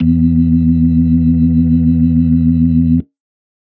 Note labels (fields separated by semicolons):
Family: organ; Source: electronic; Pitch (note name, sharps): E2; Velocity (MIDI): 25